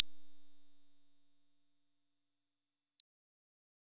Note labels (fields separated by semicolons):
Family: organ; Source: electronic; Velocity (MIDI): 25; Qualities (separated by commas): bright